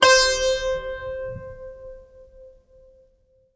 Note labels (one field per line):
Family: guitar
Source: acoustic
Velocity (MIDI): 25